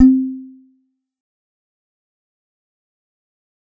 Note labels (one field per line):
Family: guitar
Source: electronic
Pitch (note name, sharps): C4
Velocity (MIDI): 25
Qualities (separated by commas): dark, fast decay, percussive, reverb